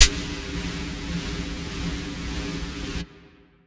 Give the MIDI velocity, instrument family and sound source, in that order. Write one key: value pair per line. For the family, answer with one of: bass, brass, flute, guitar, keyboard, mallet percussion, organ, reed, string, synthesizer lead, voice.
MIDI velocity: 75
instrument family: flute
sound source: acoustic